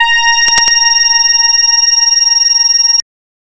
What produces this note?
synthesizer bass